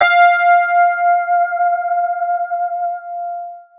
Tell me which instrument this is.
electronic guitar